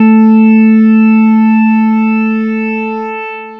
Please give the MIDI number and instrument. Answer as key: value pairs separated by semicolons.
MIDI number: 57; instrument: synthesizer bass